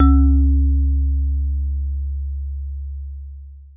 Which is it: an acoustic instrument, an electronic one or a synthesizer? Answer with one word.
acoustic